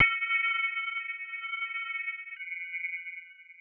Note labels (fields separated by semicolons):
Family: mallet percussion; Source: synthesizer; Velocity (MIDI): 100; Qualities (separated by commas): multiphonic